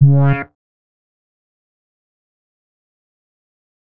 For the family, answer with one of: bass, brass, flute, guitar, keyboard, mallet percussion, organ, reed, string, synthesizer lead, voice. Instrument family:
bass